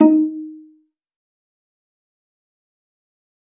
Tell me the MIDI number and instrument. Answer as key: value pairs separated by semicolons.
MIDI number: 63; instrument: acoustic string instrument